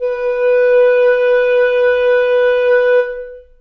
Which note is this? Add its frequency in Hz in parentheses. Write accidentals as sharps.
B4 (493.9 Hz)